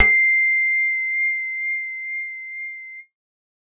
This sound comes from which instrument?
synthesizer bass